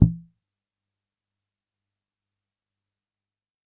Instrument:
electronic bass